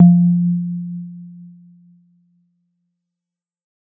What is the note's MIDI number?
53